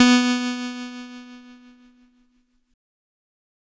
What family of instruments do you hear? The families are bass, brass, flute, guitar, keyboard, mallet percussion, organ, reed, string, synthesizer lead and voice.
keyboard